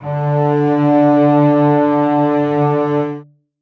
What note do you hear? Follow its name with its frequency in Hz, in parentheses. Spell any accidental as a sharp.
D3 (146.8 Hz)